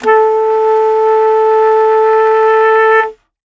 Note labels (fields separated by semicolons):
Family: reed; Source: acoustic; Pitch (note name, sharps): A4; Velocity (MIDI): 25